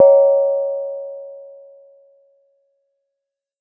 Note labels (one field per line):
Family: mallet percussion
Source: acoustic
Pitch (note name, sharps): C#5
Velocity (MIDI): 100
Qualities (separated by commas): reverb